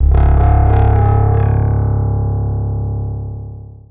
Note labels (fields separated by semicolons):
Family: guitar; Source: acoustic; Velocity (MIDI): 127; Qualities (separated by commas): dark, long release